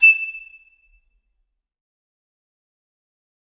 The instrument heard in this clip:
acoustic flute